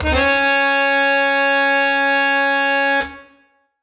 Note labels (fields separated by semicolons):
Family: reed; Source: acoustic; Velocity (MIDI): 75; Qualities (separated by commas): bright